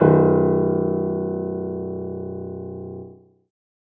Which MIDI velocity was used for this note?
127